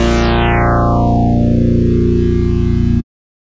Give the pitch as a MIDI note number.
22